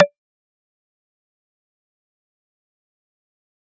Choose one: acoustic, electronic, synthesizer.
acoustic